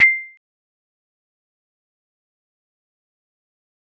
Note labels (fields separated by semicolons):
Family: mallet percussion; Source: acoustic; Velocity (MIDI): 25; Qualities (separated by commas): fast decay, percussive